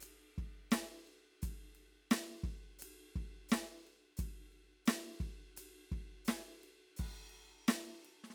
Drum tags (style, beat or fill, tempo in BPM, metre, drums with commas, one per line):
rock
beat
86 BPM
4/4
crash, ride, hi-hat pedal, snare, kick